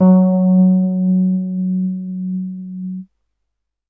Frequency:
185 Hz